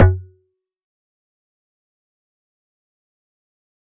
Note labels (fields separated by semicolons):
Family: mallet percussion; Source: electronic; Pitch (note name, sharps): F#2; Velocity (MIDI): 75; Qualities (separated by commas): fast decay, percussive